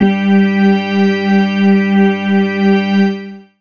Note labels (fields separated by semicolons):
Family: organ; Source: electronic; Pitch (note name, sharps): G3; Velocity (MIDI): 127; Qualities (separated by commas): long release, reverb